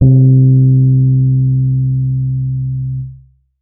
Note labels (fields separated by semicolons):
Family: keyboard; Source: electronic; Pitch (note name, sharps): C3; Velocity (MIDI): 75; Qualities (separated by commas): dark